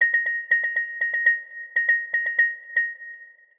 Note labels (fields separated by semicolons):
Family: mallet percussion; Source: synthesizer; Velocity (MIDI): 50; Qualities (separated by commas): long release, multiphonic, percussive, tempo-synced